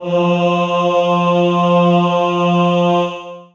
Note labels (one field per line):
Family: voice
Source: acoustic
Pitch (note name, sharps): F3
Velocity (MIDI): 75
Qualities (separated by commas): long release, reverb